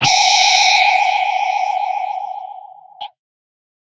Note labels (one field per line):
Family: guitar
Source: electronic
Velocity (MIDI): 75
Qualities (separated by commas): bright, distorted